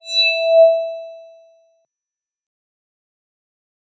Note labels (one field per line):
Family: mallet percussion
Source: electronic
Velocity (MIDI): 25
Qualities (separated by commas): bright, fast decay